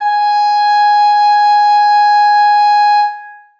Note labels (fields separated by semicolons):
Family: reed; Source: acoustic; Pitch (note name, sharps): G#5; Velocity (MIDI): 127; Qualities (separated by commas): long release, reverb